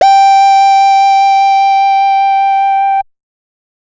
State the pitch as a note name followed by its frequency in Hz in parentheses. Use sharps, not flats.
G5 (784 Hz)